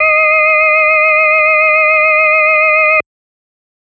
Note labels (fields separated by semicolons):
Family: organ; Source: electronic; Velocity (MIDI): 127; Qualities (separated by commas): multiphonic